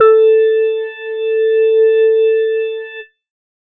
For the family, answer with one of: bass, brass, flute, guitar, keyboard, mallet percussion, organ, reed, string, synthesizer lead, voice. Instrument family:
organ